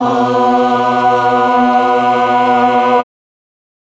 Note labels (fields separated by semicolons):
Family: voice; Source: electronic; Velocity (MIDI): 127; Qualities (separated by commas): reverb